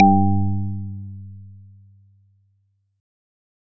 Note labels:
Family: organ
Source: electronic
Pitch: G2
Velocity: 127

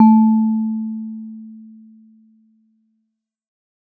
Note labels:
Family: mallet percussion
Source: acoustic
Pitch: A3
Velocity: 100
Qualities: dark

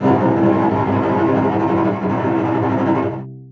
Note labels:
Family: string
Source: acoustic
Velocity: 127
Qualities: long release, non-linear envelope, reverb

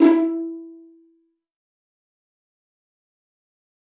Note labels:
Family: string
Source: acoustic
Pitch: E4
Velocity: 100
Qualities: fast decay, reverb

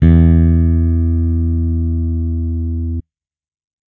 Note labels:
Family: bass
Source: electronic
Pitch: E2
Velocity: 100

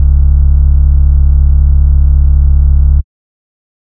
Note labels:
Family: bass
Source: synthesizer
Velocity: 50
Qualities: dark, distorted

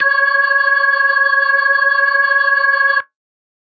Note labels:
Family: organ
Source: electronic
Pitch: C#5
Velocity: 100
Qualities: bright

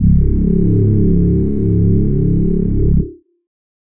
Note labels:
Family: voice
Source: synthesizer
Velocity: 75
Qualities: multiphonic

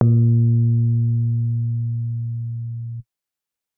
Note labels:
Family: keyboard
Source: electronic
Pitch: A#2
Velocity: 50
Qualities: dark, distorted

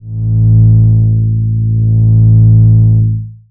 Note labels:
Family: bass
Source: synthesizer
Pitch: A1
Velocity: 127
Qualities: distorted, long release, tempo-synced

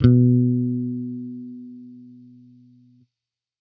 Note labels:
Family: bass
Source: electronic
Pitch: B2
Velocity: 25

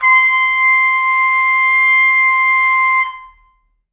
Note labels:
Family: brass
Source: acoustic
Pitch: C6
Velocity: 25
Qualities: reverb

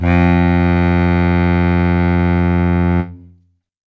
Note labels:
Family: reed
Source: acoustic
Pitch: F2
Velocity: 100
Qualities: reverb

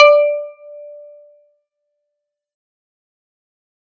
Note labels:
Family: guitar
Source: synthesizer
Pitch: D5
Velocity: 75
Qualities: fast decay, percussive

